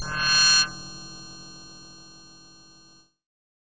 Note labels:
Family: keyboard; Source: synthesizer; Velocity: 25; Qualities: bright, distorted

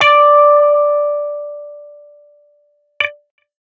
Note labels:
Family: guitar; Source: electronic; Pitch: D5; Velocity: 127; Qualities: distorted

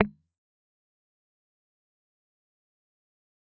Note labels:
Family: guitar; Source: electronic; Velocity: 25; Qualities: fast decay, percussive

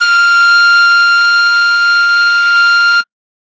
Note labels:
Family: flute; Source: acoustic; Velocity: 50; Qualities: bright

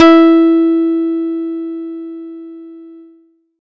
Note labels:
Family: guitar; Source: acoustic; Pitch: E4; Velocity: 50

